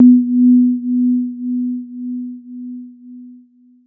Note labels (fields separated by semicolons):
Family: keyboard; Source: electronic; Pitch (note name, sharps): B3; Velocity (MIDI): 127; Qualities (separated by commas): dark, long release